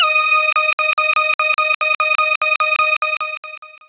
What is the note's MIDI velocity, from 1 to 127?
127